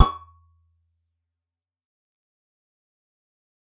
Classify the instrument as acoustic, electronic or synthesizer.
acoustic